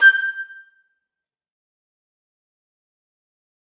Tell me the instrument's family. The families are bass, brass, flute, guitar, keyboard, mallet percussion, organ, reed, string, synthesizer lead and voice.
flute